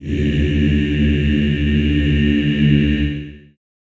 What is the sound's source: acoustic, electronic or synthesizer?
acoustic